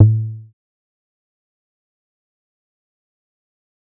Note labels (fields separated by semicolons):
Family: bass; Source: synthesizer; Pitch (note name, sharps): A2; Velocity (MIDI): 75; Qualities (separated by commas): dark, fast decay, percussive